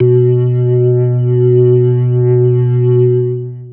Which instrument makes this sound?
electronic organ